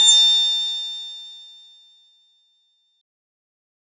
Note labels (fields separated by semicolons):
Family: bass; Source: synthesizer; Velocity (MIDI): 127; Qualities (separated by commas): bright, distorted